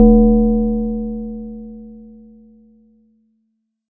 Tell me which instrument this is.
acoustic mallet percussion instrument